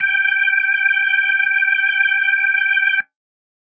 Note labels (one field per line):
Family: organ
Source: electronic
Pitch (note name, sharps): G5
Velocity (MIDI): 100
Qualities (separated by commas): reverb